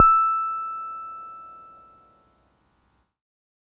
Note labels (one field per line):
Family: keyboard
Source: electronic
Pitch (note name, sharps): E6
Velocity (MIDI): 25